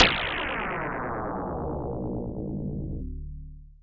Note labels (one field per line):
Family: mallet percussion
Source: electronic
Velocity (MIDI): 127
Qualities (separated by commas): bright, long release